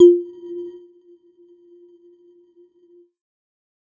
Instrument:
electronic mallet percussion instrument